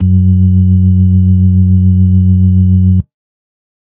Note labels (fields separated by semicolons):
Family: organ; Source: electronic; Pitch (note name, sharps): F#2; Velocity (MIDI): 25; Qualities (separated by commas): dark